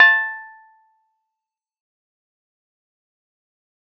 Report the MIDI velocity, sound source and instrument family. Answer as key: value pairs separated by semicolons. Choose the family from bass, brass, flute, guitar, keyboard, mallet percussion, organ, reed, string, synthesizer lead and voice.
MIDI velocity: 75; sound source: electronic; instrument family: keyboard